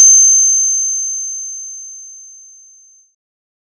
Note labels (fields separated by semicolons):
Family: bass; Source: synthesizer; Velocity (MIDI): 50; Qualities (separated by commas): bright